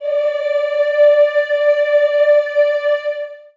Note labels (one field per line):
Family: voice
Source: acoustic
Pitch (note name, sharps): D5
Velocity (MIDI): 127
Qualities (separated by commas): long release, reverb